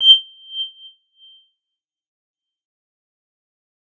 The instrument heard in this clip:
synthesizer bass